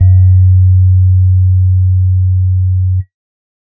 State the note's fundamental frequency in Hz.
92.5 Hz